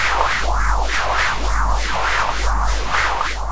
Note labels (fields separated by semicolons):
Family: keyboard; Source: electronic; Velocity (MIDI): 127; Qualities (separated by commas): distorted, long release, non-linear envelope